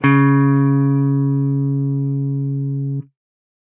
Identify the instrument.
electronic guitar